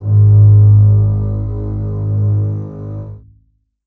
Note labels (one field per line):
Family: string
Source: acoustic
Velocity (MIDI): 100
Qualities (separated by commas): reverb